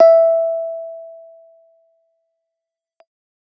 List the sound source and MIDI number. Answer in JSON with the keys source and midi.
{"source": "electronic", "midi": 76}